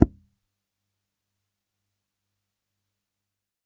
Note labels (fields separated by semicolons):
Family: bass; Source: electronic; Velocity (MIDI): 25; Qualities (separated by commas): fast decay, percussive